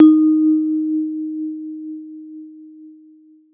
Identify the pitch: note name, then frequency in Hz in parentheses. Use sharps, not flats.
D#4 (311.1 Hz)